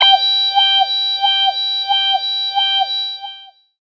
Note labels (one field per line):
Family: voice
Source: synthesizer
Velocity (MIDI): 127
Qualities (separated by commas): long release, non-linear envelope, tempo-synced